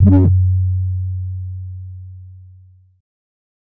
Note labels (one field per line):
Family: bass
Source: synthesizer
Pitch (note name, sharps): F#2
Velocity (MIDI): 50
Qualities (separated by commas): distorted